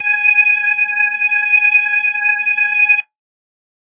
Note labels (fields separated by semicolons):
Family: organ; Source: electronic; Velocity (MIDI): 75